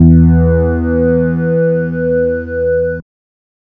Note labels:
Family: bass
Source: synthesizer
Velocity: 75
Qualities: distorted, multiphonic

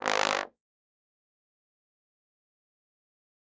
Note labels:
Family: brass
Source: acoustic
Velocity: 25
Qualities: bright, fast decay, reverb

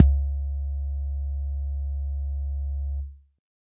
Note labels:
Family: keyboard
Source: electronic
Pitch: C#2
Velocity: 127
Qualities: dark

